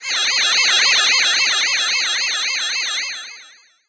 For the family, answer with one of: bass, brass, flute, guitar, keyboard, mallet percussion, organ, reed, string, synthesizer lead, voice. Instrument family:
voice